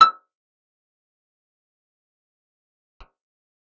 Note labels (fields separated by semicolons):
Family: guitar; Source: acoustic; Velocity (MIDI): 127; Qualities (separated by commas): fast decay, percussive, reverb